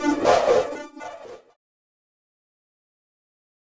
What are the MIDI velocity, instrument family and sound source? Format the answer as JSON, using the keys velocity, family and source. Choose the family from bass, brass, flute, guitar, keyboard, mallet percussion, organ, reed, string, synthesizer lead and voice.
{"velocity": 75, "family": "keyboard", "source": "electronic"}